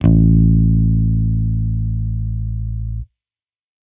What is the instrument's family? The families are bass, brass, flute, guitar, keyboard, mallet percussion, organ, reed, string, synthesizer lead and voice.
bass